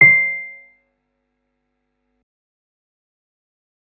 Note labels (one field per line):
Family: keyboard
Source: electronic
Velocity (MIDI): 25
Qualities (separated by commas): fast decay, percussive